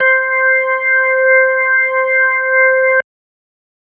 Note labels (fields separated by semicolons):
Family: organ; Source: electronic; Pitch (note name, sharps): C5; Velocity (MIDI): 25